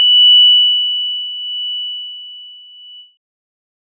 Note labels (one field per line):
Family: keyboard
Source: electronic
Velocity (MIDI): 75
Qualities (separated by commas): bright, multiphonic